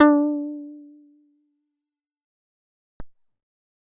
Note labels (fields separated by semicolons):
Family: bass; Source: synthesizer; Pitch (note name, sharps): D4; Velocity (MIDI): 100; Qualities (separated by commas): fast decay